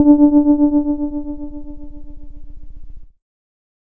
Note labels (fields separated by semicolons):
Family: keyboard; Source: electronic; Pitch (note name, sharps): D4; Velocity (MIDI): 50; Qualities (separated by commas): dark